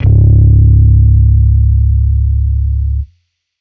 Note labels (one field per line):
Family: bass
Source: electronic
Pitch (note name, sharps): C#1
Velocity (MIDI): 25